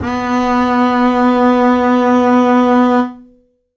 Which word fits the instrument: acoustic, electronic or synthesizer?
acoustic